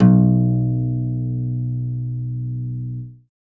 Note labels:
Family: guitar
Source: acoustic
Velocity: 75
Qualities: reverb

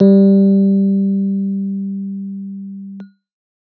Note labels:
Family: keyboard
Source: electronic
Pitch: G3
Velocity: 50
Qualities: dark

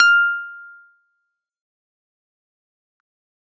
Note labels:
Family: keyboard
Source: electronic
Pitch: F6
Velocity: 127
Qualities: fast decay, percussive

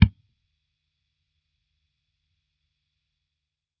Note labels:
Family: bass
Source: electronic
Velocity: 25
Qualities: percussive

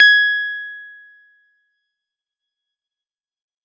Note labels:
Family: keyboard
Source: electronic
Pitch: G#6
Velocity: 75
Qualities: fast decay

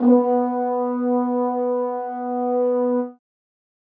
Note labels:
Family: brass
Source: acoustic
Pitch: B3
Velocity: 50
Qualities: reverb

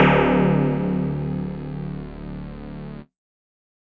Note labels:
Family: mallet percussion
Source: electronic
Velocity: 25

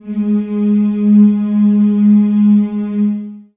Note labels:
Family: voice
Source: acoustic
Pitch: G#3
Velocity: 127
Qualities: dark, long release, reverb

